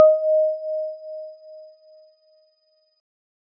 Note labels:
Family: keyboard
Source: electronic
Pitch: D#5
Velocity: 127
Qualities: dark

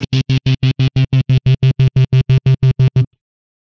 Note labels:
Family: guitar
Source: electronic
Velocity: 100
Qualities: bright, distorted, tempo-synced

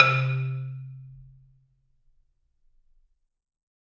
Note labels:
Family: mallet percussion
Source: acoustic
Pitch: C3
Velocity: 127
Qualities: reverb

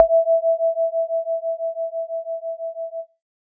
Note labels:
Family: synthesizer lead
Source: synthesizer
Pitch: E5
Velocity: 25

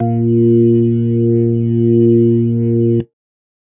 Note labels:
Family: organ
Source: electronic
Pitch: A#2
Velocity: 75

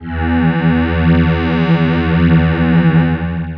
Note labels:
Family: voice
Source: synthesizer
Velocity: 75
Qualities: distorted, long release

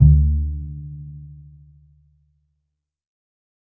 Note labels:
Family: string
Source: acoustic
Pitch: D2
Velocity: 25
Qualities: dark, reverb

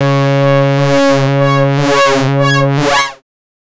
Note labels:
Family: bass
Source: synthesizer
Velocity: 100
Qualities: distorted, non-linear envelope

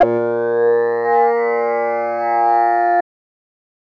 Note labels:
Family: voice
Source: synthesizer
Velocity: 100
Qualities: distorted

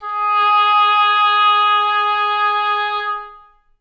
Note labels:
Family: reed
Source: acoustic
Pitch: G#4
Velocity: 100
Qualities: reverb

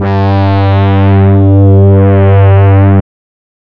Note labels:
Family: reed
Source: synthesizer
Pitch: G2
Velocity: 75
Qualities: distorted, non-linear envelope

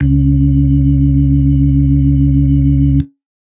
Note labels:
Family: organ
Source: electronic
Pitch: C#2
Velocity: 50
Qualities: dark

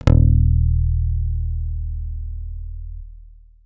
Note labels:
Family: guitar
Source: electronic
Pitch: D#1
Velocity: 100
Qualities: long release

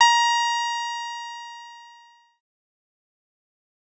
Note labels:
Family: bass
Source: synthesizer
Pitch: A#5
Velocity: 127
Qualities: bright, distorted, fast decay

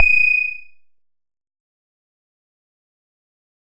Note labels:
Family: bass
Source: synthesizer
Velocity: 127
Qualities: fast decay

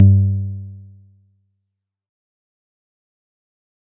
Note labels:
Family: guitar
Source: synthesizer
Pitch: G2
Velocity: 100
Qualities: dark, fast decay

